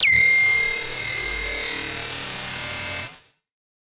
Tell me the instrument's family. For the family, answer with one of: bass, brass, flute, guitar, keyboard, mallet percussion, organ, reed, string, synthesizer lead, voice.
synthesizer lead